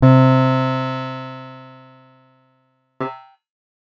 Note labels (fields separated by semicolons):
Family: guitar; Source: acoustic; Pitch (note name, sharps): C3; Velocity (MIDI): 50; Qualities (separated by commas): bright, distorted